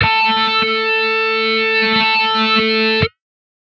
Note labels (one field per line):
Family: guitar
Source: electronic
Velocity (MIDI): 75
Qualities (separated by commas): bright, distorted